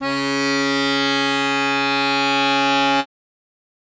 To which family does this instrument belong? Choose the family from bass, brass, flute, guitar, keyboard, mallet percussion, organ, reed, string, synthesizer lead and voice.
reed